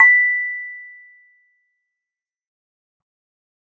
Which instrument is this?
electronic keyboard